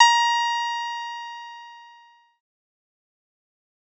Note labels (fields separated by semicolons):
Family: bass; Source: synthesizer; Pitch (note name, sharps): A#5; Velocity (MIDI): 50; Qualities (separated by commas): distorted, fast decay